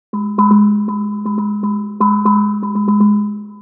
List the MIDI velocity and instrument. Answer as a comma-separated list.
50, synthesizer mallet percussion instrument